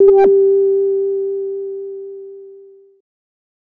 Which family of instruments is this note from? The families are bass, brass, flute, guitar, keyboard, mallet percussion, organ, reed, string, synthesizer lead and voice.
bass